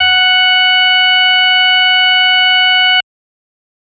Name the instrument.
electronic organ